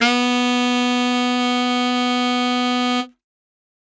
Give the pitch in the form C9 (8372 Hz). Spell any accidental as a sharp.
B3 (246.9 Hz)